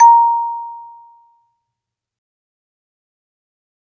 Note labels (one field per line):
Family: mallet percussion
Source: acoustic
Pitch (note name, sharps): A#5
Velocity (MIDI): 127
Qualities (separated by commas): fast decay, reverb